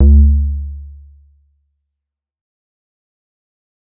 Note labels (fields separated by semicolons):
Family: bass; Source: synthesizer; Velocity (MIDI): 50; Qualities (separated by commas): dark, fast decay